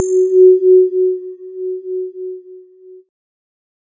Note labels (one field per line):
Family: keyboard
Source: electronic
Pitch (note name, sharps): F#4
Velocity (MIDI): 50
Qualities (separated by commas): multiphonic